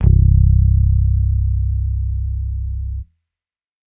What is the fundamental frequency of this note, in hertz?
32.7 Hz